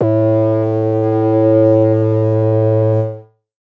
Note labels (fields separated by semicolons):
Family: synthesizer lead; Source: synthesizer; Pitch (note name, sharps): A2; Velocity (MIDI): 100; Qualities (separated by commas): distorted, multiphonic, non-linear envelope